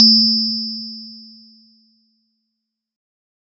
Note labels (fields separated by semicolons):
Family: mallet percussion; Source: acoustic; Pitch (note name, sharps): A3; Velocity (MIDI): 100; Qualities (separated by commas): bright, fast decay